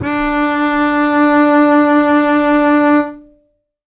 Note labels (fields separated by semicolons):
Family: string; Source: acoustic; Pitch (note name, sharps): D4; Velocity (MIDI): 75; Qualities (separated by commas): reverb